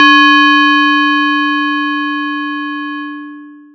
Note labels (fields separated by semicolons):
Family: mallet percussion; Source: acoustic; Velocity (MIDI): 50; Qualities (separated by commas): distorted, long release